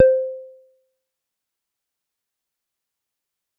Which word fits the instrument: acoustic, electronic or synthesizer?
synthesizer